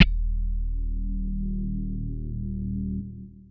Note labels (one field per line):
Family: guitar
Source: electronic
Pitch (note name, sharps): D#1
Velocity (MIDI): 100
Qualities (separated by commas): bright, distorted